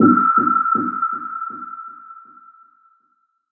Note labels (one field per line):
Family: synthesizer lead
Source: synthesizer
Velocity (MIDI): 25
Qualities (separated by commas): non-linear envelope, reverb